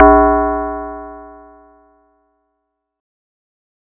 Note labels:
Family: mallet percussion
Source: acoustic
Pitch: A#1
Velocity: 75

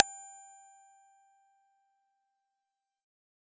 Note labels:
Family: bass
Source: synthesizer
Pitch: G5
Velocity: 75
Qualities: fast decay, percussive

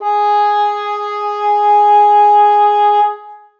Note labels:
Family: reed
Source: acoustic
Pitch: G#4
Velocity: 127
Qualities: long release, reverb

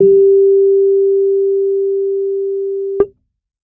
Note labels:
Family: keyboard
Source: electronic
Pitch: G4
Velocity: 25

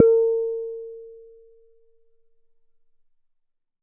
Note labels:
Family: bass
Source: synthesizer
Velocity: 75

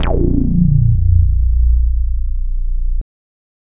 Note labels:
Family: bass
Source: synthesizer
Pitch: A#0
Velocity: 50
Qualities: distorted

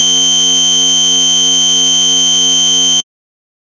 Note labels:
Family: bass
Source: synthesizer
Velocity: 127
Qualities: bright, distorted

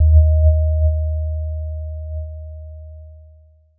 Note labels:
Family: keyboard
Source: electronic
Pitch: D#2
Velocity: 127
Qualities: dark

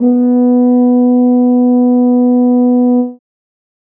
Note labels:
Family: brass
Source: acoustic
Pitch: B3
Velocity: 25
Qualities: dark

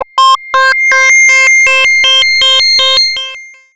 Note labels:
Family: bass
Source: synthesizer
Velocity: 127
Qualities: bright, distorted, long release, multiphonic, tempo-synced

